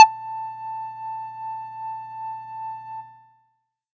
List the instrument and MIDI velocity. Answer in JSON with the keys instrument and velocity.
{"instrument": "synthesizer bass", "velocity": 25}